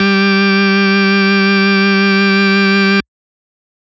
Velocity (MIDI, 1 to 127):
50